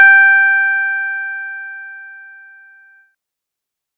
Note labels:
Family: bass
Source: synthesizer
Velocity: 75

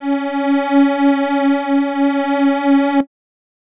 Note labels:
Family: reed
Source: acoustic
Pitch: C#4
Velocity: 127

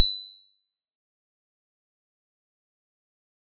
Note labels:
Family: mallet percussion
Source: acoustic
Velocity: 100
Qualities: bright, fast decay, percussive

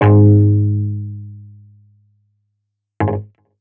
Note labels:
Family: guitar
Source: electronic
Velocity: 25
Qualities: distorted

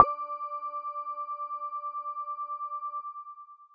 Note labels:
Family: mallet percussion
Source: electronic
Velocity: 75

